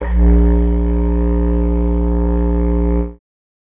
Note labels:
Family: reed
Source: acoustic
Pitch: A#1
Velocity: 25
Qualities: dark

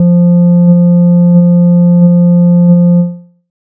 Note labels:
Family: bass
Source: synthesizer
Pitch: F3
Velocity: 25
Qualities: dark

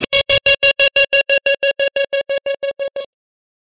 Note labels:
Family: guitar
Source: electronic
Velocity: 50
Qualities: bright, distorted, tempo-synced

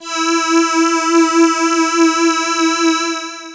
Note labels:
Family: voice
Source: synthesizer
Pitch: E4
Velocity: 25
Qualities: bright, distorted, long release

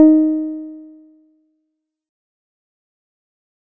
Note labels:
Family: guitar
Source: synthesizer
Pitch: D#4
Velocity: 50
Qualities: dark, fast decay

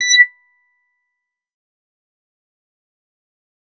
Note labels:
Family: bass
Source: synthesizer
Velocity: 100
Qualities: bright, distorted, fast decay, percussive

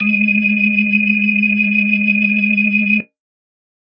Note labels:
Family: organ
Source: electronic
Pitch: G#3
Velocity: 25

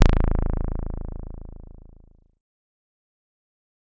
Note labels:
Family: bass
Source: synthesizer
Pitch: A0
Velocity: 100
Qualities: distorted, fast decay

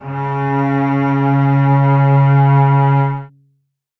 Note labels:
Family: string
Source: acoustic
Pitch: C#3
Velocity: 75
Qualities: reverb

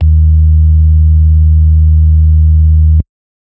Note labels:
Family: organ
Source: electronic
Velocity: 50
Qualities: dark

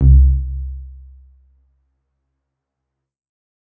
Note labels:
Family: keyboard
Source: electronic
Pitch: C2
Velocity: 50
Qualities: dark

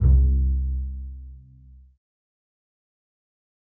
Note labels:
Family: string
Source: acoustic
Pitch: C2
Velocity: 25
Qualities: dark, fast decay, reverb

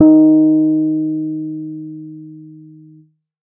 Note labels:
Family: keyboard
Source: electronic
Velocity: 50

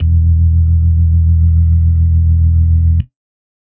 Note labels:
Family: organ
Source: electronic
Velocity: 100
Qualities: dark, reverb

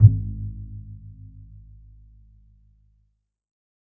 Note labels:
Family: string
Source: acoustic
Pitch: G#1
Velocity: 50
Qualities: dark, reverb

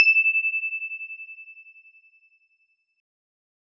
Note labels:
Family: keyboard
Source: electronic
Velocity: 127

